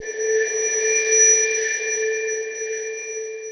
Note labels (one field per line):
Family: mallet percussion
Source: electronic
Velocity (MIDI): 50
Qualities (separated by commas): bright, long release, non-linear envelope